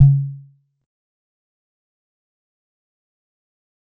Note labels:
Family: mallet percussion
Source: acoustic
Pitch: C#3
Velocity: 25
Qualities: dark, fast decay, percussive

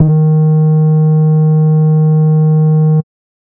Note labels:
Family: bass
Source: synthesizer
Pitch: D#3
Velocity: 100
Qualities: dark, distorted, tempo-synced

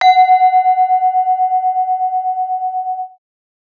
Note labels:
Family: mallet percussion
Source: acoustic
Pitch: F#5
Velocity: 127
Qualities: multiphonic

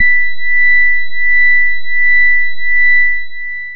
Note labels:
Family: bass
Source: synthesizer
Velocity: 50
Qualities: long release

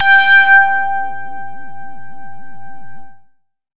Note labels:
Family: bass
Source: synthesizer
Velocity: 75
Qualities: bright, distorted

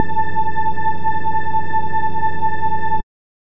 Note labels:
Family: bass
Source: synthesizer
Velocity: 75

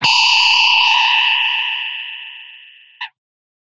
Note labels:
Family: guitar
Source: electronic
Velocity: 75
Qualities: bright, distorted

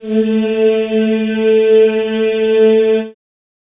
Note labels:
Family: voice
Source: acoustic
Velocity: 50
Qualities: reverb

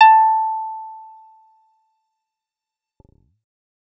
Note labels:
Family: bass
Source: synthesizer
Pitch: A5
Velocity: 127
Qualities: fast decay

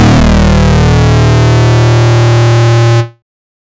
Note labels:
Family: bass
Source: synthesizer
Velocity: 127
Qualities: bright, distorted

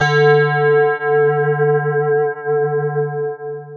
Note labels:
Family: guitar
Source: electronic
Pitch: D3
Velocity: 127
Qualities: long release, multiphonic, non-linear envelope

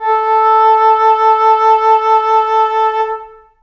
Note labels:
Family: flute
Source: acoustic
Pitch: A4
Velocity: 127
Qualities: long release, reverb

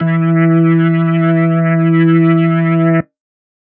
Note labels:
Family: organ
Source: electronic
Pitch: E3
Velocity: 100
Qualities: distorted

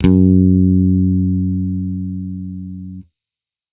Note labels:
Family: bass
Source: electronic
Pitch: F#2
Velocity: 100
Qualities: distorted

